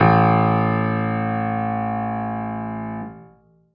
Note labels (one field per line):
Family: keyboard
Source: acoustic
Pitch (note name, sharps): A1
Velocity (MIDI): 75